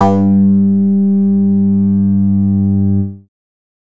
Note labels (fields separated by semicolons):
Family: bass; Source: synthesizer; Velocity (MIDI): 127; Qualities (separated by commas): distorted